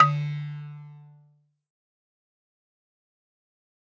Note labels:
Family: mallet percussion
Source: acoustic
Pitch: D3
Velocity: 50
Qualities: distorted, fast decay, reverb

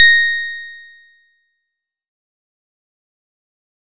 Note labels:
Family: guitar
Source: synthesizer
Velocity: 75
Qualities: bright, fast decay

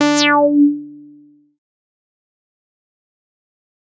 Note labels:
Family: bass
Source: synthesizer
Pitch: D4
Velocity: 127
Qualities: bright, distorted, fast decay

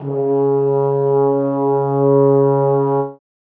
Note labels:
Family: brass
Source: acoustic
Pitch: C#3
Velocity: 25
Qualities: reverb

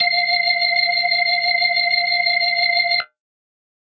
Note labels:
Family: organ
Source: electronic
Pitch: F5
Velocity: 100

